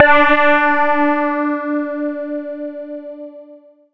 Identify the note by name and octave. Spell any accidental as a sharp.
D4